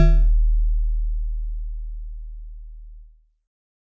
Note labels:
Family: mallet percussion; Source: acoustic; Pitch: D#1; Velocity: 25

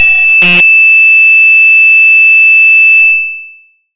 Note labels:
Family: bass; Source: synthesizer; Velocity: 127; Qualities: bright, distorted, long release

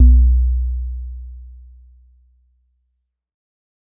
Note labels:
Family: mallet percussion; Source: acoustic; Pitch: B1; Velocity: 25; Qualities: dark

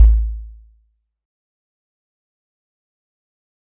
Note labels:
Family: mallet percussion; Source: acoustic; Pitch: A1; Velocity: 50; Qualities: fast decay, percussive

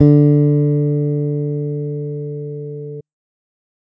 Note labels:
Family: bass; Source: electronic; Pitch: D3; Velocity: 50

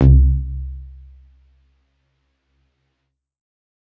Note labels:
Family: keyboard; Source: electronic; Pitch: C2; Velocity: 100; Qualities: dark

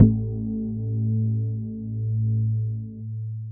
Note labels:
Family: mallet percussion; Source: electronic; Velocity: 50; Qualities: long release

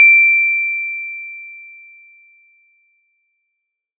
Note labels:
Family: mallet percussion; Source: acoustic; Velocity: 25

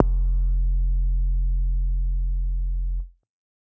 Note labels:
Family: bass; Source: synthesizer; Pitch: F1; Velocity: 127; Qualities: dark, distorted

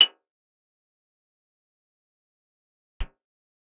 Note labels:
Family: guitar; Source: acoustic; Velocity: 50; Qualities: bright, fast decay, percussive, reverb

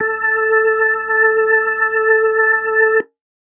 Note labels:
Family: organ; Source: electronic; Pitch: A4; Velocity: 75

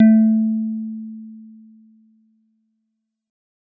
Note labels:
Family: guitar; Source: synthesizer; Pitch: A3; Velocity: 75; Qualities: dark

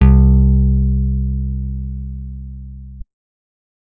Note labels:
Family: guitar; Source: acoustic; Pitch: C2; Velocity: 50

